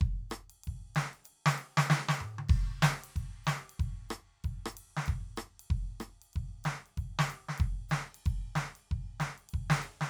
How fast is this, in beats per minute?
95 BPM